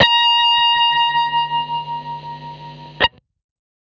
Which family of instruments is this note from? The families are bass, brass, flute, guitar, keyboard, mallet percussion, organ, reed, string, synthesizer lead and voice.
guitar